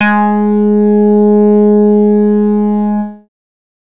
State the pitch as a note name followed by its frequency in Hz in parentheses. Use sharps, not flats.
G#3 (207.7 Hz)